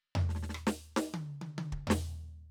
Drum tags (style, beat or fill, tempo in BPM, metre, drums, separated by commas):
funk, fill, 95 BPM, 4/4, snare, cross-stick, high tom, floor tom, kick